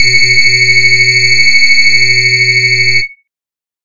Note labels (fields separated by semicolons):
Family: bass; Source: synthesizer; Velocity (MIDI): 127; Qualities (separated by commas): bright, distorted